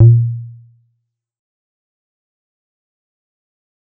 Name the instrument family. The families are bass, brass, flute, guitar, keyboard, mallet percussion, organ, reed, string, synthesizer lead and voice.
bass